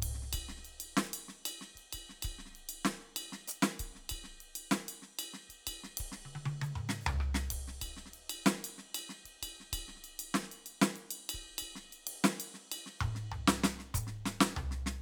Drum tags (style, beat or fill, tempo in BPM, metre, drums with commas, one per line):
Afro-Cuban
beat
128 BPM
4/4
ride, ride bell, hi-hat pedal, snare, cross-stick, high tom, mid tom, floor tom, kick